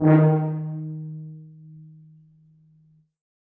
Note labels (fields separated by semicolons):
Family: brass; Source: acoustic; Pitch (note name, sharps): D#3; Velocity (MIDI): 25; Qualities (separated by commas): reverb